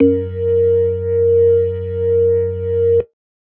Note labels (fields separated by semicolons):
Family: organ; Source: electronic; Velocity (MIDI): 50